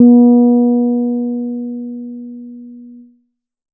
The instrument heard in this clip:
synthesizer bass